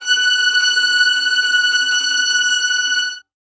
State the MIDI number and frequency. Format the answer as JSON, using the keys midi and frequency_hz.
{"midi": 90, "frequency_hz": 1480}